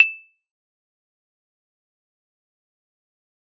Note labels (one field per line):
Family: mallet percussion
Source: acoustic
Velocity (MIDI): 75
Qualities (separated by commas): bright, fast decay, percussive